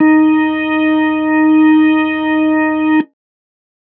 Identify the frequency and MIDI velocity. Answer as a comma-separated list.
311.1 Hz, 75